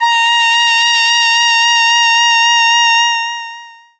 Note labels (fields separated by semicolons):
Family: voice; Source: synthesizer; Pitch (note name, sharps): A#5; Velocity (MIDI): 127; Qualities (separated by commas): bright, distorted, long release